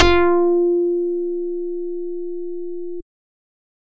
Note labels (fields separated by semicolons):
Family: bass; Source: synthesizer; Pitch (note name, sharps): F4; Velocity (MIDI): 100